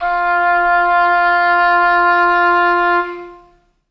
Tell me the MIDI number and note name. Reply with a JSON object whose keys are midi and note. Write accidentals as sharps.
{"midi": 65, "note": "F4"}